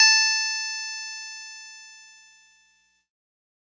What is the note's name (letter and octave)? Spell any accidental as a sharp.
A5